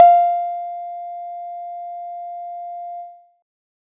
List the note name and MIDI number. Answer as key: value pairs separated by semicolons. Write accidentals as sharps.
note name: F5; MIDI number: 77